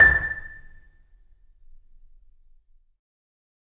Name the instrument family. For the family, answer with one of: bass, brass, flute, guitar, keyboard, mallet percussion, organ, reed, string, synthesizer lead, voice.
mallet percussion